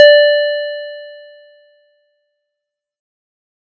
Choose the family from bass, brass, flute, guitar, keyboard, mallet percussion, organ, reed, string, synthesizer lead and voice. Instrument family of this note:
keyboard